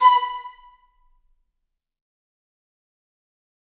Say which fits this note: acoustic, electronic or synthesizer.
acoustic